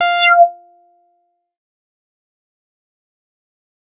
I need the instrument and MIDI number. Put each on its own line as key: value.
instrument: synthesizer bass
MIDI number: 77